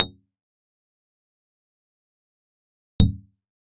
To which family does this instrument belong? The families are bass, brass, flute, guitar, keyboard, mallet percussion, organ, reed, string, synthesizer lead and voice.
guitar